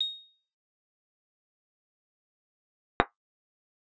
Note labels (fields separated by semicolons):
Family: guitar; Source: electronic; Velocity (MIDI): 25; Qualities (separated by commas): bright, fast decay, percussive